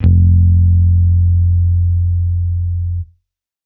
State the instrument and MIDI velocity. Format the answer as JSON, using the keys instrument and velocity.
{"instrument": "electronic bass", "velocity": 100}